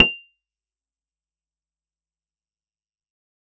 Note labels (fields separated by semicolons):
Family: guitar; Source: acoustic; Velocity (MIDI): 50; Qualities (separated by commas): fast decay, percussive